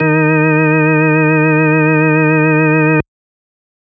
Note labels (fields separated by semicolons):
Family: organ; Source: electronic; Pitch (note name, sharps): D#3; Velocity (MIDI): 50; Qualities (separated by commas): distorted